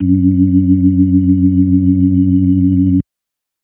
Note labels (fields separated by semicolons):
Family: organ; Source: electronic; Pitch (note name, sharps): F#2; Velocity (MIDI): 75; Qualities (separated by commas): dark